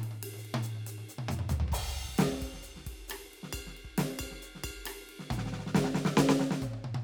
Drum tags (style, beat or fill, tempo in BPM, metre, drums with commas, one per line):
rock
beat
136 BPM
4/4
crash, ride, ride bell, hi-hat pedal, snare, cross-stick, high tom, mid tom, floor tom, kick